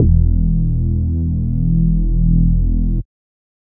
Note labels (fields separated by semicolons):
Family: bass; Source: synthesizer; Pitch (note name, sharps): E1; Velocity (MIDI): 50